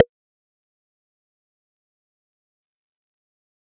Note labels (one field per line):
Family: bass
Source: synthesizer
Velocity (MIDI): 127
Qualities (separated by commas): fast decay, percussive